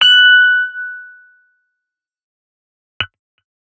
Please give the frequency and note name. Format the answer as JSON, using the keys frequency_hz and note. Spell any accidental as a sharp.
{"frequency_hz": 1480, "note": "F#6"}